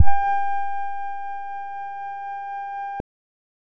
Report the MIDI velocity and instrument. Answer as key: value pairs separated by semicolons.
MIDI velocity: 25; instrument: synthesizer bass